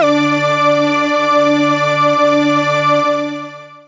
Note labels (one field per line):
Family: synthesizer lead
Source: synthesizer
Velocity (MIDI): 50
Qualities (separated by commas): bright, long release